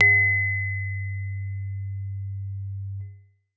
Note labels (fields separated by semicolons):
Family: keyboard; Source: acoustic; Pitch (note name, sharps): G2; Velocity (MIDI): 75